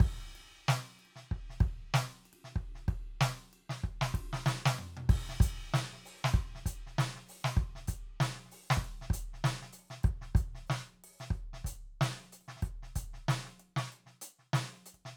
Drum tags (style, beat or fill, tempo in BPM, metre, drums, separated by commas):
rock, beat, 95 BPM, 4/4, crash, ride, ride bell, closed hi-hat, open hi-hat, hi-hat pedal, snare, high tom, mid tom, kick